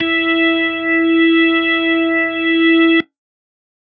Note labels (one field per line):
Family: organ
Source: electronic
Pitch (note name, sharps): E4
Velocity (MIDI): 75